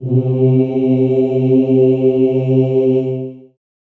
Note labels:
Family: voice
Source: acoustic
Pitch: C3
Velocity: 127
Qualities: long release, reverb

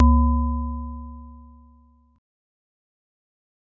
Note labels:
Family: mallet percussion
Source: acoustic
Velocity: 127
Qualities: dark, fast decay

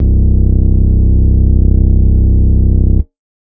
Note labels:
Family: organ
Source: electronic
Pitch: C1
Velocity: 127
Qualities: distorted

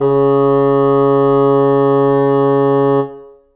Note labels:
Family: reed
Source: acoustic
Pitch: C#3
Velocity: 127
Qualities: reverb

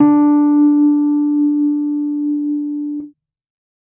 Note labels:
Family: keyboard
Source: electronic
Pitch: D4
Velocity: 100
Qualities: dark

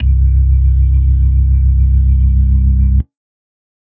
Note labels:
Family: organ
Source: electronic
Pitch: C1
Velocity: 127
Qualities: dark

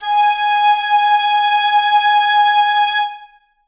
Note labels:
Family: reed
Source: acoustic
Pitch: G#5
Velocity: 127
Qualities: reverb

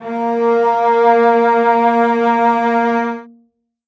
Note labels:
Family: string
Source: acoustic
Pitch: A#3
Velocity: 50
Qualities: reverb

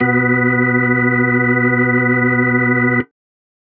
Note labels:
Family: organ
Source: electronic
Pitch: B2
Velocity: 50

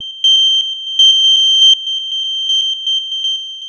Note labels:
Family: synthesizer lead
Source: synthesizer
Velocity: 100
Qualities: bright, long release, tempo-synced

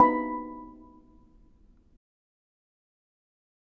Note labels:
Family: mallet percussion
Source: acoustic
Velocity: 25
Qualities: fast decay, reverb

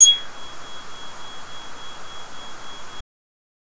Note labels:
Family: bass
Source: synthesizer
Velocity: 50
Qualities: bright, distorted

